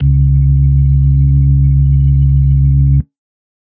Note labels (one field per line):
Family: organ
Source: electronic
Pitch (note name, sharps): C#2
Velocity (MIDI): 127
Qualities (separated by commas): dark